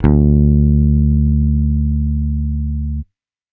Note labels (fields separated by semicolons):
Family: bass; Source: electronic; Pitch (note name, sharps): D2; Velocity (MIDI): 127